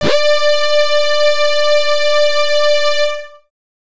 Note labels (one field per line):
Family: bass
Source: synthesizer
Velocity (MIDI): 127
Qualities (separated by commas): bright, distorted